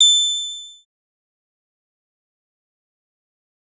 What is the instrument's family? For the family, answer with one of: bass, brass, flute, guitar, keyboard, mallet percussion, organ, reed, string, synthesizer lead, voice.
synthesizer lead